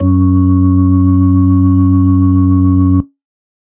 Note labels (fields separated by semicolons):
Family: organ; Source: electronic; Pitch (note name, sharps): F#2; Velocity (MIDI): 75; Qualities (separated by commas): dark